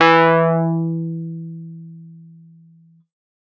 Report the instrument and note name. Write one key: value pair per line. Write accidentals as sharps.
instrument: electronic keyboard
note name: E3